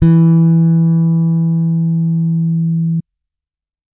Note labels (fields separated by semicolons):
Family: bass; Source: electronic; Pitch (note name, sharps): E3; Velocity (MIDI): 75